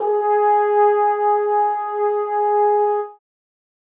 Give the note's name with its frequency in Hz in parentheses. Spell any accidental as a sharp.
G#4 (415.3 Hz)